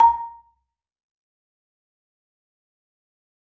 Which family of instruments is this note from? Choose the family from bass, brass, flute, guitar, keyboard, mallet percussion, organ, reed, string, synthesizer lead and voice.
mallet percussion